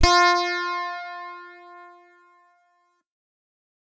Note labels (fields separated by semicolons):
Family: guitar; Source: electronic; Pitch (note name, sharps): F4; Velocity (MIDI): 127; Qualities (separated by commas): bright